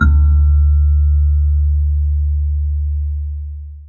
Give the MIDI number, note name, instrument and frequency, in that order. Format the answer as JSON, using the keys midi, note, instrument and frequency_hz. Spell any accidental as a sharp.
{"midi": 38, "note": "D2", "instrument": "acoustic mallet percussion instrument", "frequency_hz": 73.42}